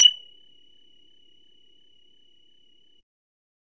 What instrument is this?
synthesizer bass